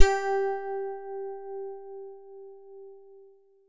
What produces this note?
synthesizer guitar